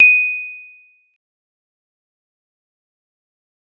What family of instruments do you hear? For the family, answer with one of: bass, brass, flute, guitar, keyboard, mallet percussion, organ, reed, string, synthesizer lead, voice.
mallet percussion